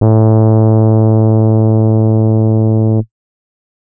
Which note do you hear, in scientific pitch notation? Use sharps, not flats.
A2